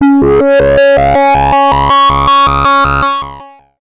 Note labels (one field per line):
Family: bass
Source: synthesizer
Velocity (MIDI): 75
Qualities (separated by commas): distorted, long release, multiphonic, tempo-synced